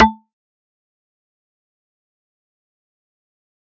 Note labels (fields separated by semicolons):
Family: mallet percussion; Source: electronic; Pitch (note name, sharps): A3; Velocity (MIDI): 100; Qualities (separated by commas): fast decay, percussive